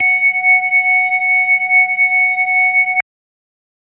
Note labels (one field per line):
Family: organ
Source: electronic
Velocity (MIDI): 100